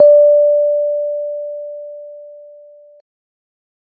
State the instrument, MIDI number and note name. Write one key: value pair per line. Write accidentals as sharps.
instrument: electronic keyboard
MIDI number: 74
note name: D5